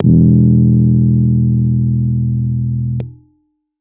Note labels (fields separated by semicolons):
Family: keyboard; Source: electronic; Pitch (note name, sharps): E1; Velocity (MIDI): 75; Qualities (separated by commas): dark